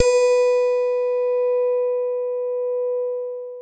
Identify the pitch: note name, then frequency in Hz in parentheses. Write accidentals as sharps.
B4 (493.9 Hz)